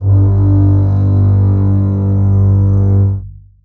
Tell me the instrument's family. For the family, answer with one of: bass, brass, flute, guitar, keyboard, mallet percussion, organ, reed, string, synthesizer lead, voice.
string